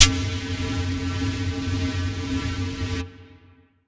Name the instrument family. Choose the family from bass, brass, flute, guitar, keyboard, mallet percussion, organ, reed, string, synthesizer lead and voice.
flute